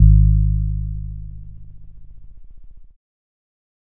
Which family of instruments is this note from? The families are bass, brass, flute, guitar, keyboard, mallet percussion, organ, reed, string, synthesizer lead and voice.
keyboard